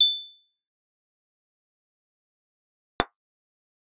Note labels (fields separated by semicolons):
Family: guitar; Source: electronic; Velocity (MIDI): 50; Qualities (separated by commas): bright, fast decay, percussive